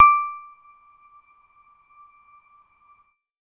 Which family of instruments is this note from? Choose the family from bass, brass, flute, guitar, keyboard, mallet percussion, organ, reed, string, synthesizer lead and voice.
keyboard